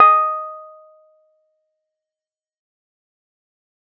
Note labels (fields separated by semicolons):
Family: keyboard; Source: electronic; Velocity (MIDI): 50; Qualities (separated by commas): fast decay, percussive